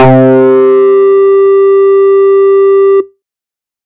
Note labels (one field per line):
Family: bass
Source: synthesizer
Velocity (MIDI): 75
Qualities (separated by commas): distorted